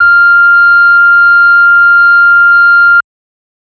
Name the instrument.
electronic organ